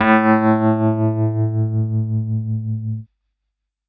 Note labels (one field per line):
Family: keyboard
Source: electronic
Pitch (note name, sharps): A2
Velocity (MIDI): 127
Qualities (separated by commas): distorted